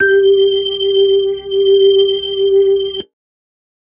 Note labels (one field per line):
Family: organ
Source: electronic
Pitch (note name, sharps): G4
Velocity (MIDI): 75